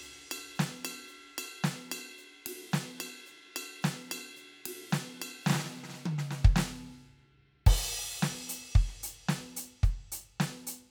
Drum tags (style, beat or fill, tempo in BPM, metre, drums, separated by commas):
swing, beat, 110 BPM, 4/4, crash, ride, ride bell, closed hi-hat, hi-hat pedal, snare, high tom, kick